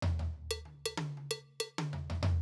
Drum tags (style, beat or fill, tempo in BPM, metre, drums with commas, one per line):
New Orleans funk
fill
93 BPM
4/4
percussion, high tom, floor tom